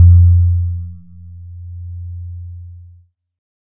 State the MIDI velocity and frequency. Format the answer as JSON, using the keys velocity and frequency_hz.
{"velocity": 25, "frequency_hz": 87.31}